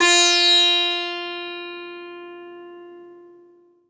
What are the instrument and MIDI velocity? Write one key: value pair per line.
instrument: acoustic guitar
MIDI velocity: 127